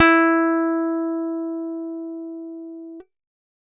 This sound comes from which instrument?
acoustic guitar